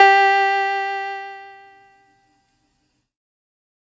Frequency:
392 Hz